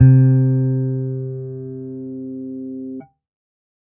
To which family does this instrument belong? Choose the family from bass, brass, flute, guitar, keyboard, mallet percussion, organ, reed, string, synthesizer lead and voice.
bass